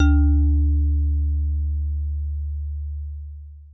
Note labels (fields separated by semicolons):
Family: mallet percussion; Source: acoustic; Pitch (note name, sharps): D2; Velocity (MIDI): 100; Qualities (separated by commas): long release